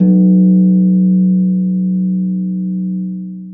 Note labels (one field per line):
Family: string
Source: acoustic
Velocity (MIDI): 50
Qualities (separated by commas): long release, reverb